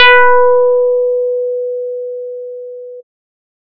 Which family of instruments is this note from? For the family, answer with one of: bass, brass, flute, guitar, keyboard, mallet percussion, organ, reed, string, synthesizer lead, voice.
bass